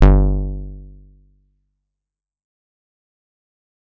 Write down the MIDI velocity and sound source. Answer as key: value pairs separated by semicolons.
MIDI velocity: 100; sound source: electronic